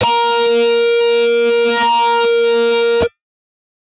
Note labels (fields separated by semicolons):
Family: guitar; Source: synthesizer; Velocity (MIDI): 50; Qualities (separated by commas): bright, distorted